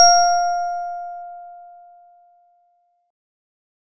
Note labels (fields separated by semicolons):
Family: organ; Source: electronic; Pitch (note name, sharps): F5; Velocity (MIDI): 75; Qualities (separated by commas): bright